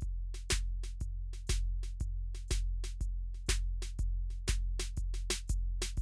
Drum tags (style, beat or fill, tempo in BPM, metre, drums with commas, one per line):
rock
beat
120 BPM
4/4
closed hi-hat, hi-hat pedal, snare, kick